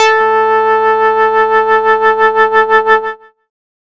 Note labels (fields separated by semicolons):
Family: bass; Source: synthesizer; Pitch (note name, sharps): A4; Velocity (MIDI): 25; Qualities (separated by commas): distorted